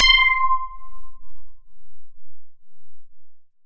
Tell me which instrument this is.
synthesizer lead